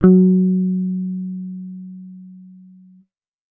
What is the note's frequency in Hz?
185 Hz